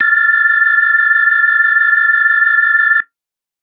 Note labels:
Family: organ; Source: electronic; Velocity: 25

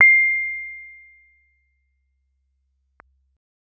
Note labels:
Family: keyboard; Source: electronic; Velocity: 75

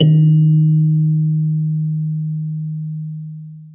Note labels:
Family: mallet percussion; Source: acoustic; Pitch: D#3; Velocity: 50; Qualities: dark, long release, reverb

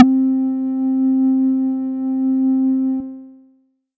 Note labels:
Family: bass; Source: synthesizer; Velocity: 50; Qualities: multiphonic

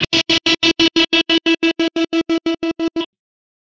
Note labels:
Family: guitar; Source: electronic; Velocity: 75; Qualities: bright, distorted, tempo-synced

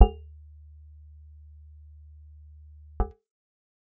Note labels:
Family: guitar; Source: acoustic; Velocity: 25; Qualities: percussive

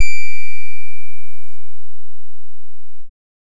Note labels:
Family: bass; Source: synthesizer; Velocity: 75; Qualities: distorted

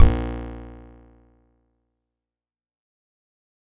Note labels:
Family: guitar; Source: acoustic; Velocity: 127; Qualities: percussive

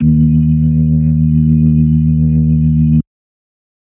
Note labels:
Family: organ; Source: electronic; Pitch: D#2; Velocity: 25; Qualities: dark

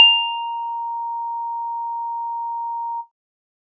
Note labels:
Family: keyboard; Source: electronic; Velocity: 75

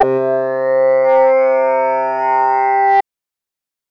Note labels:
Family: voice; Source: synthesizer; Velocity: 75; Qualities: distorted

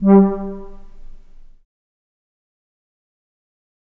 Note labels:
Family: flute; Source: acoustic; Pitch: G3; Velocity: 50; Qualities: fast decay, reverb

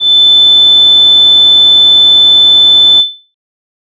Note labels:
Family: flute; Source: synthesizer; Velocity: 127; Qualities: bright

